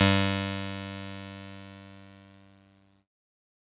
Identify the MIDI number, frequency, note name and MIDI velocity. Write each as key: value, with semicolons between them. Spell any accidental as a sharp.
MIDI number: 43; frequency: 98 Hz; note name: G2; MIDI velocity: 75